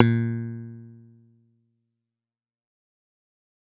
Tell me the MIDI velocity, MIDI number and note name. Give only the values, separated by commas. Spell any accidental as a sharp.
127, 46, A#2